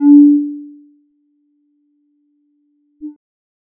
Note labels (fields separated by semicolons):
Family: bass; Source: synthesizer; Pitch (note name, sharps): D4; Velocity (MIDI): 25; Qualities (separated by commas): dark